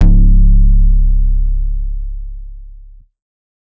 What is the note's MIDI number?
25